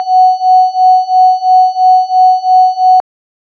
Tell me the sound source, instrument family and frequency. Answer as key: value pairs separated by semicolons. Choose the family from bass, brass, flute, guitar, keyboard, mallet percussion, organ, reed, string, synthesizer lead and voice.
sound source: electronic; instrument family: organ; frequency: 740 Hz